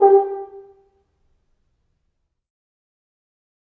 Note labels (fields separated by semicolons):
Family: brass; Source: acoustic; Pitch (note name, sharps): G4; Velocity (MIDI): 50; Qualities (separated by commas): fast decay, percussive, reverb